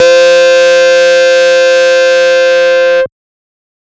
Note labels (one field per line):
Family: bass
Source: synthesizer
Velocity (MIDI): 75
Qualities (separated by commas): bright, distorted, multiphonic